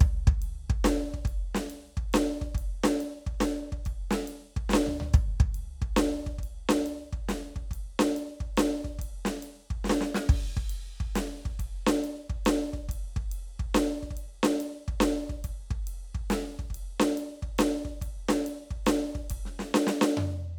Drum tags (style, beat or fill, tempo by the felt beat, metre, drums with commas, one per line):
rock
beat
46.7 dotted-quarter beats per minute (140 eighth notes per minute)
6/8
crash, ride, hi-hat pedal, snare, mid tom, floor tom, kick